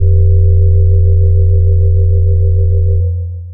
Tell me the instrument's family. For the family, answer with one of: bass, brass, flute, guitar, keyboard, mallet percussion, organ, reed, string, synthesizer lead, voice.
mallet percussion